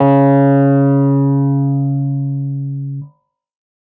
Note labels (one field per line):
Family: keyboard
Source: electronic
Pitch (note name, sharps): C#3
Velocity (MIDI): 100